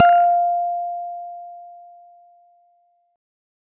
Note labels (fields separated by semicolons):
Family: guitar; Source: electronic; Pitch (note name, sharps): F5; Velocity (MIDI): 75